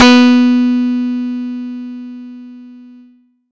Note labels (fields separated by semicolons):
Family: guitar; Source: acoustic; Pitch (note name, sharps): B3; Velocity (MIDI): 100; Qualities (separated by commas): bright